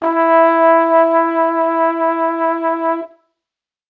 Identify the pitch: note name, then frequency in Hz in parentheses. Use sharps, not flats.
E4 (329.6 Hz)